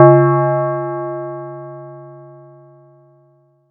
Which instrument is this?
acoustic mallet percussion instrument